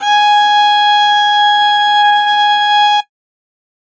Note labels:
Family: string; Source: acoustic; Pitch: G#5; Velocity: 75; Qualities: bright

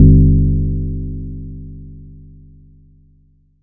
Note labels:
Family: mallet percussion; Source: acoustic; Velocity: 127; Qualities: multiphonic

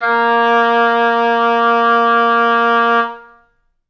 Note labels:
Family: reed; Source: acoustic; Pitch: A#3; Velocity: 75; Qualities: reverb

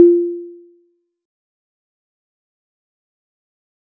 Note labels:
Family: mallet percussion; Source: acoustic; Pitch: F4; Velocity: 25; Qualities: fast decay, percussive

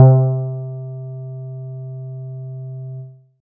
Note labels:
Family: guitar; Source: synthesizer; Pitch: C3; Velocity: 75; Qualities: dark

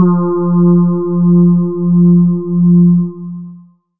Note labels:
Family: voice; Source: synthesizer; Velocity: 75; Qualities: dark, long release

